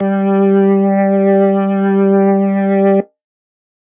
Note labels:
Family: organ; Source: electronic; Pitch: G3; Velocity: 25; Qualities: distorted

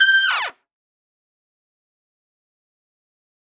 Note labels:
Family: brass; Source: acoustic; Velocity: 50; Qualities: fast decay, reverb

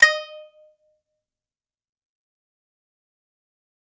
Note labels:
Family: guitar; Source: acoustic; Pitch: D#5; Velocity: 50; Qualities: fast decay, percussive, reverb

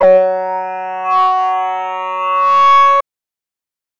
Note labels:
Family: voice; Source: synthesizer; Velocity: 50; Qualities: distorted

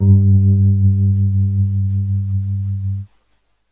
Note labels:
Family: keyboard; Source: electronic; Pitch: G2; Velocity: 25; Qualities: dark

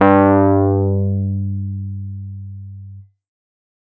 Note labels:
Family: keyboard; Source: electronic; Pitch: G2; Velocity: 50; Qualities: distorted

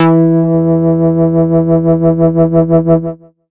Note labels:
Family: bass; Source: synthesizer; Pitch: E3; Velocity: 25; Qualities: distorted

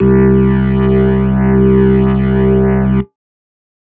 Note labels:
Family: organ; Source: electronic; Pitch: C2; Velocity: 127

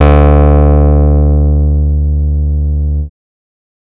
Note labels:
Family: bass; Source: synthesizer; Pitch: D2; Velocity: 100; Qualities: distorted

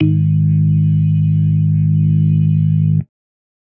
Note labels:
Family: organ; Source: electronic; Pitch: G#1; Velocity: 50; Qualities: dark

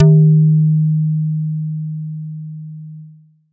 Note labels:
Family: bass; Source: synthesizer; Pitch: D#3; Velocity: 127; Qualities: distorted

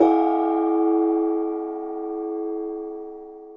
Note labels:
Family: mallet percussion; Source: acoustic; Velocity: 75; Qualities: long release

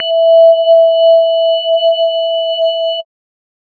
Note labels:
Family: mallet percussion; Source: synthesizer; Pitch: E5; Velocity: 25; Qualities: multiphonic, non-linear envelope

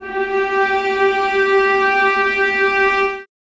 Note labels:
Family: string; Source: acoustic; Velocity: 25; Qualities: reverb

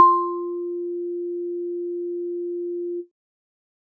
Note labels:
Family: keyboard; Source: electronic; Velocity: 50

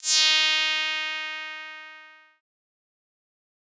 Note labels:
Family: bass; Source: synthesizer; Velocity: 75; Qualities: bright, distorted, fast decay

